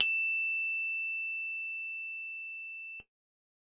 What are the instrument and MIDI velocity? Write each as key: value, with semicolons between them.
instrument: electronic keyboard; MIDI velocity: 25